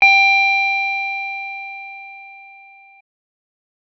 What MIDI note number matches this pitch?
79